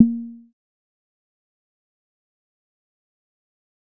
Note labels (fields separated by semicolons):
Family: bass; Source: synthesizer; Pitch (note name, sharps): A#3; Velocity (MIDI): 25; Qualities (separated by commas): dark, fast decay, percussive